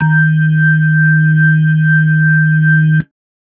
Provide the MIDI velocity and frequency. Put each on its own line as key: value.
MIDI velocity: 50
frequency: 155.6 Hz